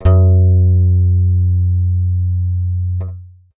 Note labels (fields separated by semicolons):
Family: bass; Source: synthesizer; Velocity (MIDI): 25; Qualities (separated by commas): dark